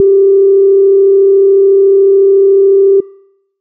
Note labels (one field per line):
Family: bass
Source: synthesizer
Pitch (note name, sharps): G4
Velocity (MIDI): 100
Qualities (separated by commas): dark